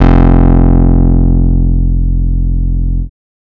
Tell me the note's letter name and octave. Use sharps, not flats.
F1